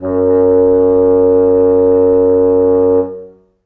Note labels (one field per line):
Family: reed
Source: acoustic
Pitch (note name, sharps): F#2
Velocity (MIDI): 25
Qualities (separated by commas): reverb